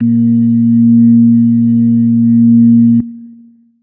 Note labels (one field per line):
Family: organ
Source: electronic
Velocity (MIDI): 50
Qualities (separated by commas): dark, long release